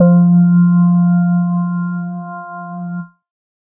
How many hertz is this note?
174.6 Hz